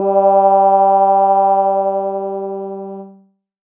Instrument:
electronic keyboard